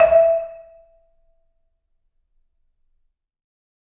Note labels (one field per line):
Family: mallet percussion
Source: acoustic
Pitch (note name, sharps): E5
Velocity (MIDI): 127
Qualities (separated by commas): dark, percussive, reverb